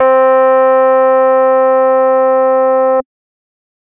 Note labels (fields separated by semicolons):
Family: organ; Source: electronic; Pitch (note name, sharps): C4; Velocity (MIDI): 127; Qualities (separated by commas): distorted